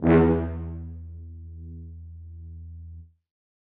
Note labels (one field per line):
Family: brass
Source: acoustic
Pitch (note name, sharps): E2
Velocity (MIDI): 25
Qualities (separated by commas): reverb